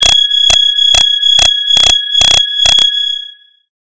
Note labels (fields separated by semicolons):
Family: bass; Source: synthesizer; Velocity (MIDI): 25; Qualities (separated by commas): distorted, long release, multiphonic